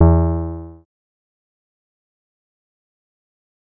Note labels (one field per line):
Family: synthesizer lead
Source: synthesizer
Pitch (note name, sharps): E2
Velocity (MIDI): 75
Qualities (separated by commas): distorted, fast decay